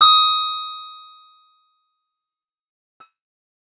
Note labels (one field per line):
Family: guitar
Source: acoustic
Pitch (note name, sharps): D#6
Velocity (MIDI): 75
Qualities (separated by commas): bright, distorted, fast decay